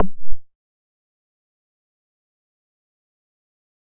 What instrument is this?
synthesizer bass